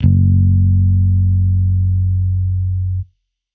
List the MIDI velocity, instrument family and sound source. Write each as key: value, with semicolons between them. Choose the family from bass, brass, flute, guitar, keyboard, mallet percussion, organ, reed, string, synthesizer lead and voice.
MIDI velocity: 50; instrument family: bass; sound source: electronic